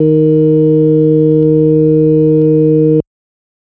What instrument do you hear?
electronic organ